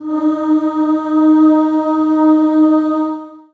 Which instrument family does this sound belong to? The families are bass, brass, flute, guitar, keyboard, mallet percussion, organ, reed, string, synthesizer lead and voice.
voice